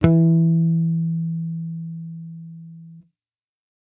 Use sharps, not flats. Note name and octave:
E3